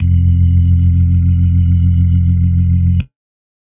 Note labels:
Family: organ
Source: electronic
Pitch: F1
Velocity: 25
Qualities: dark, reverb

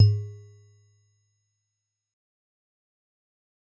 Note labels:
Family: mallet percussion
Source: acoustic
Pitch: G#2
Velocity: 75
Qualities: fast decay, percussive

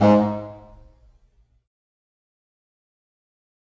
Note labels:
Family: reed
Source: acoustic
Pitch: G#2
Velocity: 75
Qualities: distorted, fast decay, percussive, reverb

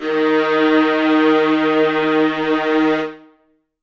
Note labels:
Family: string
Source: acoustic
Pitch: D#3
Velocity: 100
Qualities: reverb

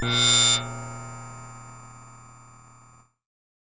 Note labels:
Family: keyboard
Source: synthesizer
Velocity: 75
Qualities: bright, distorted

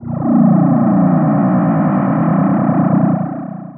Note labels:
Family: voice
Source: synthesizer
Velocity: 127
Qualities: bright, distorted, long release

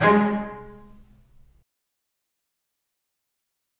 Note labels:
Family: string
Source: acoustic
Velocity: 75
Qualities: fast decay, reverb

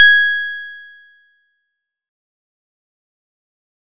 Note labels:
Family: guitar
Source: synthesizer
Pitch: G#6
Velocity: 50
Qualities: bright, fast decay

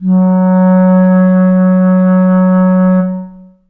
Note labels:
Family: reed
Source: acoustic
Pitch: F#3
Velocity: 50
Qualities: dark, long release, reverb

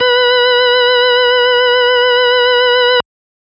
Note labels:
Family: organ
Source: electronic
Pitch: B4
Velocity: 25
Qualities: distorted

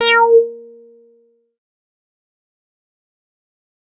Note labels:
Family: bass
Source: synthesizer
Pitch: A#4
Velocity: 75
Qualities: distorted, fast decay

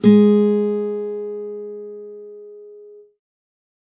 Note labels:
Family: guitar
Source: acoustic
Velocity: 50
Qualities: reverb

